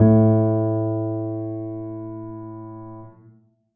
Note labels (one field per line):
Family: keyboard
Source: acoustic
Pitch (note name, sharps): A2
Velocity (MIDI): 50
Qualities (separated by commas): dark, reverb